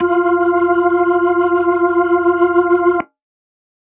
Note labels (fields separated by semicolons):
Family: organ; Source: electronic; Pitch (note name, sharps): F4; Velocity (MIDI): 100; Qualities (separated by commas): reverb